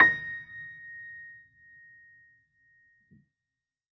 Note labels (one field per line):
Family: keyboard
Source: acoustic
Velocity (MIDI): 50